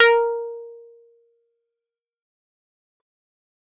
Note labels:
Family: keyboard; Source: electronic; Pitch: A#4; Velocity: 100; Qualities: distorted, fast decay

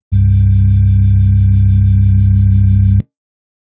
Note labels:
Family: organ; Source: electronic; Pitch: C1; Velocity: 25

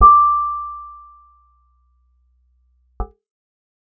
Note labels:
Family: guitar; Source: acoustic; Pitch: D6; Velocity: 25; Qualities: dark

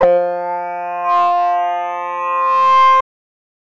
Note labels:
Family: voice; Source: synthesizer; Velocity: 25; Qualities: distorted

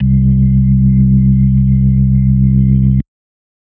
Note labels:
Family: organ; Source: electronic; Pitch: C2; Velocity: 25; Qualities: dark

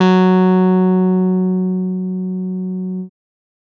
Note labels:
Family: bass; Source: synthesizer; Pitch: F#3; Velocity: 100; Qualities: distorted

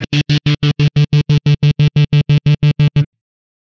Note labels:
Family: guitar; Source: electronic; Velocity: 75; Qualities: bright, distorted, tempo-synced

